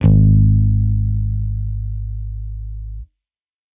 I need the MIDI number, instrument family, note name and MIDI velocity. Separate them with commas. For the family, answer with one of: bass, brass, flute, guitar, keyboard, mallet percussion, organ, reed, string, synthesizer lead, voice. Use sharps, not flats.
32, bass, G#1, 100